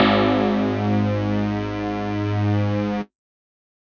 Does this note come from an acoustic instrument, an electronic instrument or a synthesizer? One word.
electronic